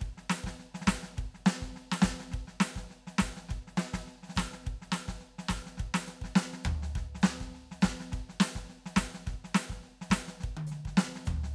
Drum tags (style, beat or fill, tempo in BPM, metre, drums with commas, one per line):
New Orleans shuffle
beat
104 BPM
4/4
hi-hat pedal, snare, high tom, floor tom, kick